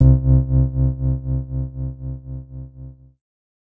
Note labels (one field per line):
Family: keyboard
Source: electronic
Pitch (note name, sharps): C2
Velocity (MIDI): 25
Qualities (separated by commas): dark